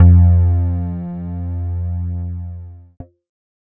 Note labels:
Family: keyboard; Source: electronic; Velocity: 50; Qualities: dark, distorted

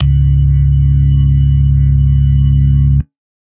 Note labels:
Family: organ; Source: electronic; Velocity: 75; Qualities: dark

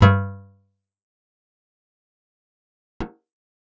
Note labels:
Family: guitar; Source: acoustic; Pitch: G2; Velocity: 50; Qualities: fast decay, percussive, reverb

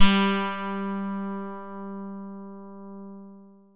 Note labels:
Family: guitar; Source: synthesizer; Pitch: G3; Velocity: 50; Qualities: bright

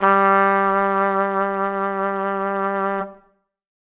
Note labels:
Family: brass; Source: acoustic; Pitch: G3; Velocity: 25

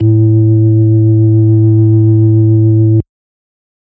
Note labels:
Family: organ; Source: electronic; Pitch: A2; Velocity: 100; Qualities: distorted

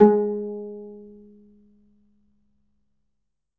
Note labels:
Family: guitar; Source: acoustic; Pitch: G#3; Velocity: 25; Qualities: reverb

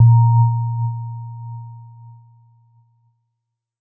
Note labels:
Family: keyboard; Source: electronic; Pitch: A#2; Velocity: 50

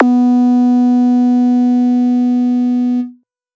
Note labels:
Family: bass; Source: synthesizer; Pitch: B3; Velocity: 127; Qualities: distorted

